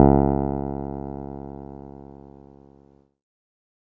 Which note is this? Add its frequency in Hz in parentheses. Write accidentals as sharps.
C#2 (69.3 Hz)